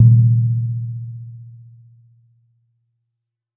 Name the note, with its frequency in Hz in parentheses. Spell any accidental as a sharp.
A#2 (116.5 Hz)